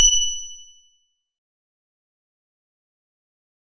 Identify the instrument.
acoustic guitar